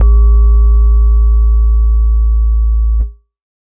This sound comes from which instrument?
electronic keyboard